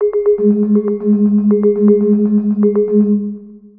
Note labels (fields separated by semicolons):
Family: mallet percussion; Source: synthesizer; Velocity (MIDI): 75; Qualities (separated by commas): dark, long release, multiphonic, percussive, tempo-synced